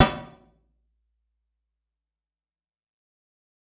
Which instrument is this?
electronic guitar